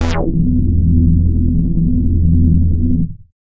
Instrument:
synthesizer bass